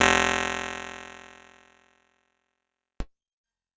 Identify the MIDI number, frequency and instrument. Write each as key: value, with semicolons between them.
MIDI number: 29; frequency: 43.65 Hz; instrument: electronic keyboard